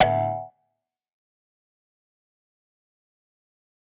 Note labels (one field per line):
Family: guitar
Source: electronic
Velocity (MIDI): 25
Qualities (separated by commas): distorted, fast decay, percussive